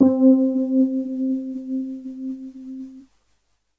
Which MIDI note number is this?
60